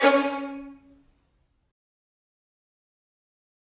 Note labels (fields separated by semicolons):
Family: string; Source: acoustic; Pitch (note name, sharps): C#4; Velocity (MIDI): 25; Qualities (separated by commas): fast decay, reverb